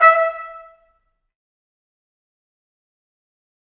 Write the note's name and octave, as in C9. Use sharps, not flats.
E5